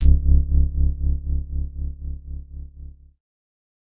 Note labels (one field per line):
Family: keyboard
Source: electronic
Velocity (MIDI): 25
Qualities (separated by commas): dark